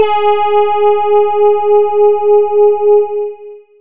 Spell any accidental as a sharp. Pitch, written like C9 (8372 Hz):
G#4 (415.3 Hz)